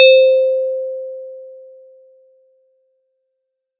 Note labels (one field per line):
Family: mallet percussion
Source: acoustic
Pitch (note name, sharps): C5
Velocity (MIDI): 100